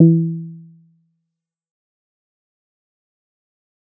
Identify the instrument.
synthesizer bass